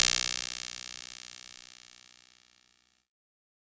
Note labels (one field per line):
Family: keyboard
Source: electronic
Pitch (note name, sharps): B1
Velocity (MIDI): 50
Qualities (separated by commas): bright, distorted